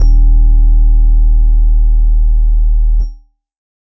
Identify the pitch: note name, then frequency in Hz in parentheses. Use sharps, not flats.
D#1 (38.89 Hz)